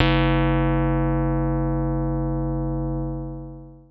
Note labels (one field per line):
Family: keyboard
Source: electronic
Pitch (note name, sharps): F#1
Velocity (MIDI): 127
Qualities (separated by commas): distorted, long release